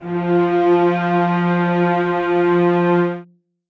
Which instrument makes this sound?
acoustic string instrument